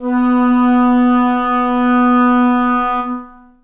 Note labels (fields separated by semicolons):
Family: reed; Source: acoustic; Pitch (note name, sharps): B3; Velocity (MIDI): 50; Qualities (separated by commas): long release, reverb